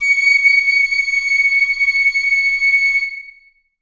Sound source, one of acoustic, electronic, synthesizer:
acoustic